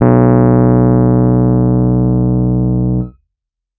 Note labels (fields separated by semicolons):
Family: keyboard; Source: electronic; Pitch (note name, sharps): B1; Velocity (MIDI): 127; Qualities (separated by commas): distorted